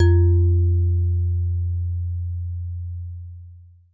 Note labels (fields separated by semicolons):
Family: mallet percussion; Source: acoustic; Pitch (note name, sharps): F2; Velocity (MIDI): 100; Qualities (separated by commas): long release